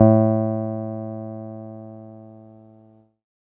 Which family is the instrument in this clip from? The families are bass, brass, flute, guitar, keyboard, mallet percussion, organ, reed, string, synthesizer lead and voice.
keyboard